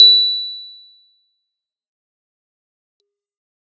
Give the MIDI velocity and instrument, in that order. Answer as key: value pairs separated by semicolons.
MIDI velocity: 75; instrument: acoustic keyboard